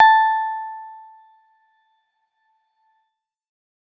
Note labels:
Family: keyboard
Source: electronic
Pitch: A5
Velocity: 100

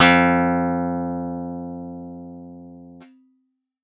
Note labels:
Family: guitar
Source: synthesizer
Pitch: F2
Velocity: 50

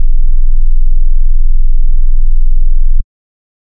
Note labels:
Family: bass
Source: synthesizer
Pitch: E0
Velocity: 127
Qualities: dark

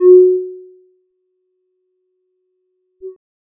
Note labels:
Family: bass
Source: synthesizer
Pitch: F#4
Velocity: 25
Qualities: dark, percussive

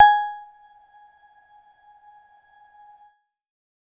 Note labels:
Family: keyboard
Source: electronic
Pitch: G#5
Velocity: 127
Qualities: percussive, reverb

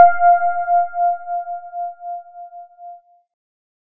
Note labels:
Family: keyboard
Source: electronic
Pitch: F5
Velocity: 50

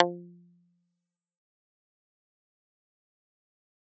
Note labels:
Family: guitar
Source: electronic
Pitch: F3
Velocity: 127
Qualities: fast decay, percussive

